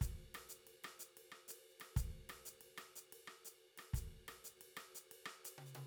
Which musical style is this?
Afro-Cuban bembé